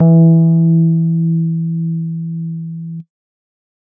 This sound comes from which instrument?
electronic keyboard